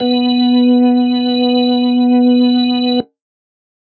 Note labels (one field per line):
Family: organ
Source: electronic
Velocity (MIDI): 50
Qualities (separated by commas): dark